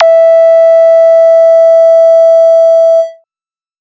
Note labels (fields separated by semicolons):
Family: bass; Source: synthesizer; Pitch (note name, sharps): E5; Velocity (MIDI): 100; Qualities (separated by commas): bright, distorted